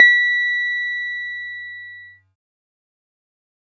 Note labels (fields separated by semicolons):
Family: keyboard; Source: electronic; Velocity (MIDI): 25; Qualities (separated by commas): fast decay